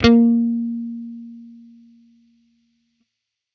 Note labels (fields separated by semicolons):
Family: bass; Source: electronic; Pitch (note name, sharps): A#3; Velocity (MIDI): 127